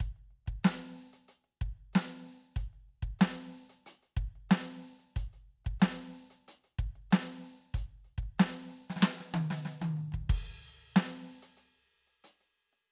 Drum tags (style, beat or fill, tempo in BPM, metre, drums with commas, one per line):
rock
beat
93 BPM
4/4
crash, closed hi-hat, hi-hat pedal, snare, high tom, mid tom, floor tom, kick